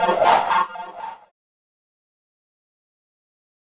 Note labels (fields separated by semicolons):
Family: keyboard; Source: electronic; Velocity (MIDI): 75; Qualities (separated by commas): bright, distorted, fast decay, non-linear envelope